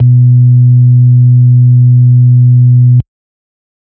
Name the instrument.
electronic organ